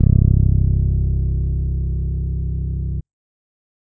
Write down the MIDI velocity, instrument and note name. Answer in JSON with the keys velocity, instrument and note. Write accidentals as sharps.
{"velocity": 75, "instrument": "electronic bass", "note": "C1"}